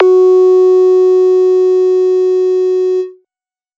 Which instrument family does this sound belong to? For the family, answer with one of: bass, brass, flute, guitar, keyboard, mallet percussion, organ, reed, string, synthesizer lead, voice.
bass